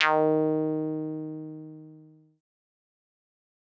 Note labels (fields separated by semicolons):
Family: synthesizer lead; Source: synthesizer; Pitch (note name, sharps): D#3; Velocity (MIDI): 127; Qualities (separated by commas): distorted, fast decay